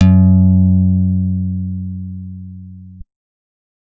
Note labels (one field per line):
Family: guitar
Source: acoustic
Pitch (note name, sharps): F#2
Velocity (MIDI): 100